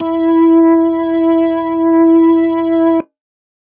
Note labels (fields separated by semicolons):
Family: organ; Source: electronic; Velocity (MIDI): 75; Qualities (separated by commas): dark